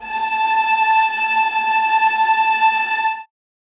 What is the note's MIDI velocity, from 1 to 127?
50